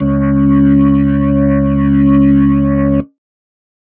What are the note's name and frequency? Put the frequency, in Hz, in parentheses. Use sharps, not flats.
C#2 (69.3 Hz)